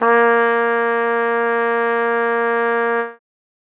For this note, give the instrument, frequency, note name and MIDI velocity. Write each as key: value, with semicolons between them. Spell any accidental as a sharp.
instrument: acoustic brass instrument; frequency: 233.1 Hz; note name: A#3; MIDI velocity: 25